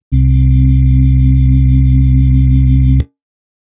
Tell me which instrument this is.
electronic organ